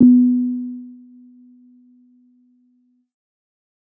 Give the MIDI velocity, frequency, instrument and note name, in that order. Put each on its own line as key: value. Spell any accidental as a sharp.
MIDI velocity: 50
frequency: 246.9 Hz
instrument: electronic keyboard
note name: B3